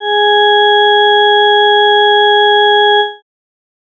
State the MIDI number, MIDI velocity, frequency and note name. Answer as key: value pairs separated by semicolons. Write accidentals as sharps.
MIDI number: 68; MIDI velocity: 50; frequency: 415.3 Hz; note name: G#4